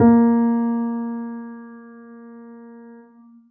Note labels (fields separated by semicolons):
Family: keyboard; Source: acoustic; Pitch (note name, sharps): A#3; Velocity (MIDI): 50; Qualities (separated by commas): dark